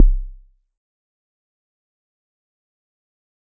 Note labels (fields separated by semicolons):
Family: mallet percussion; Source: acoustic; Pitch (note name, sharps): C1; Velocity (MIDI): 50; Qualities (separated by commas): fast decay, percussive